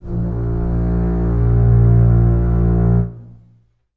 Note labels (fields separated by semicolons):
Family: string; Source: acoustic; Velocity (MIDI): 50; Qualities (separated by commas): long release, reverb